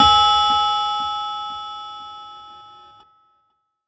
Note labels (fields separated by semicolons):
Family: keyboard; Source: electronic; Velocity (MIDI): 75; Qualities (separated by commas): bright, distorted